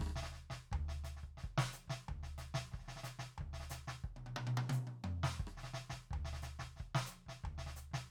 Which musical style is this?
samba